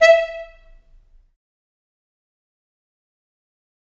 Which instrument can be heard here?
acoustic reed instrument